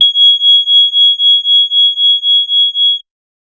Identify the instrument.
electronic organ